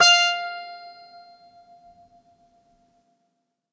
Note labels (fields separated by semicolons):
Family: guitar; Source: acoustic; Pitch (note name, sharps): F5; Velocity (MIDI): 25; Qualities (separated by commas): bright